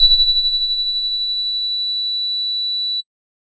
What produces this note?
synthesizer bass